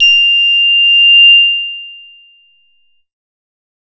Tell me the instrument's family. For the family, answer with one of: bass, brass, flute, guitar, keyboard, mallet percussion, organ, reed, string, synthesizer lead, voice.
bass